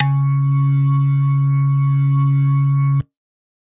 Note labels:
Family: organ; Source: electronic; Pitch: C#3; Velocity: 25

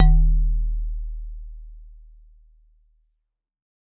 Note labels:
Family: mallet percussion; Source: acoustic; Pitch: D#1; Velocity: 127; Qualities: dark

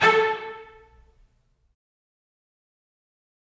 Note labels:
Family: string; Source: acoustic; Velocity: 25; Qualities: fast decay, percussive, reverb

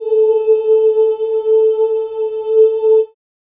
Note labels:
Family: voice; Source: acoustic; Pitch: A4; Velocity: 100; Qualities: reverb

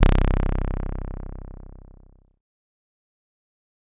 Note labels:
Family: bass; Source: synthesizer; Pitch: C1; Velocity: 127; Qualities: bright, distorted, fast decay

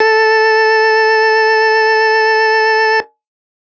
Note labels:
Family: organ; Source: electronic; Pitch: A4; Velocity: 75

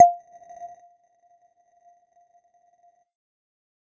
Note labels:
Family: mallet percussion; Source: electronic; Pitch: F5; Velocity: 25; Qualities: non-linear envelope, percussive

